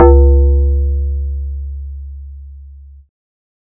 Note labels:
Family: bass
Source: synthesizer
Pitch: C#2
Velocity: 100

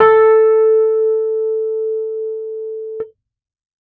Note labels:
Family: keyboard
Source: electronic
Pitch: A4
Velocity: 127

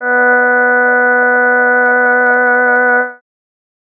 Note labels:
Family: voice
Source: synthesizer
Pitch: B3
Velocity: 25

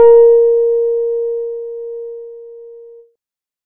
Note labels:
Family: keyboard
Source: electronic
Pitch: A#4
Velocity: 50

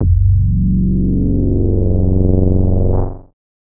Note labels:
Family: bass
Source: synthesizer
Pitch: F#0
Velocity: 127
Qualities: distorted, multiphonic

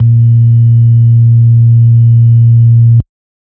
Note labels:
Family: organ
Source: electronic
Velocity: 100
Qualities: dark

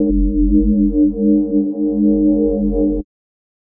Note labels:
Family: mallet percussion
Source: electronic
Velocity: 50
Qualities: multiphonic, non-linear envelope

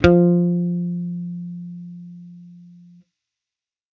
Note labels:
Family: bass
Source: electronic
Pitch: F3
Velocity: 100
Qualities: distorted

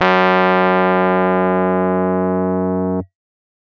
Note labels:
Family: keyboard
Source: electronic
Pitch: F#2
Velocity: 127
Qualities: distorted

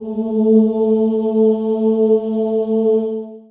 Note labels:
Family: voice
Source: acoustic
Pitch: A3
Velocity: 50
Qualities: dark, long release, reverb

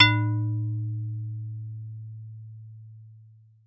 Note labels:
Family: mallet percussion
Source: acoustic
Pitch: A2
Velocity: 50

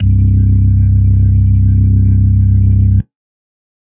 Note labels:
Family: organ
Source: electronic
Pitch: C1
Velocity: 127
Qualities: distorted

